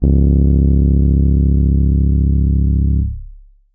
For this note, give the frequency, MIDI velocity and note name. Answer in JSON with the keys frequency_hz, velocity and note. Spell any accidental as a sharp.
{"frequency_hz": 34.65, "velocity": 100, "note": "C#1"}